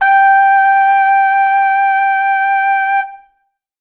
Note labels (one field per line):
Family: brass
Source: acoustic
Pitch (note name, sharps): G5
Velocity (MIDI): 25